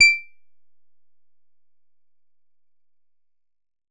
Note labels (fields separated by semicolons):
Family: guitar; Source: synthesizer; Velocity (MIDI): 127; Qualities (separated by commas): percussive